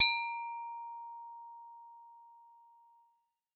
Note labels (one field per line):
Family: bass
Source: synthesizer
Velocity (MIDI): 75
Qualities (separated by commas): distorted